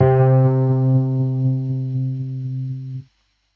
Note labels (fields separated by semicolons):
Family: keyboard; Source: electronic; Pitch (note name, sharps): C3; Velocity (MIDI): 75